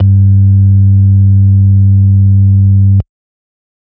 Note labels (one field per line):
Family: organ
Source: electronic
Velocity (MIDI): 100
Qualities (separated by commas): dark